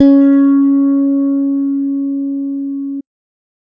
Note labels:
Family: bass; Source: electronic; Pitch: C#4; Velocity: 50

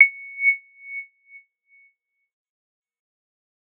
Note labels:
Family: bass; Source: synthesizer; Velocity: 25; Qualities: fast decay

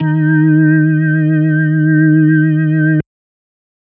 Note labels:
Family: organ; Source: electronic; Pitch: D#3; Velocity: 127

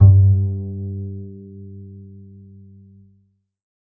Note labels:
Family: string; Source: acoustic; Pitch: G2; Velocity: 127; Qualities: dark, reverb

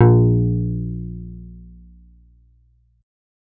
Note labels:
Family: bass; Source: synthesizer; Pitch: A#1; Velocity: 100

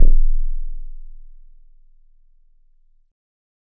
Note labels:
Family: keyboard; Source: electronic; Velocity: 50

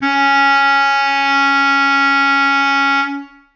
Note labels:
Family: reed; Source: acoustic; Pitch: C#4; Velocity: 127; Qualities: reverb

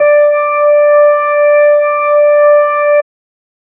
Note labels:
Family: organ; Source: electronic; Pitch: D5; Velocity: 127

